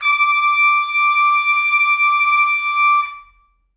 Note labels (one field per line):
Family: brass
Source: acoustic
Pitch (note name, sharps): D6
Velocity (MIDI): 25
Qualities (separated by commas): reverb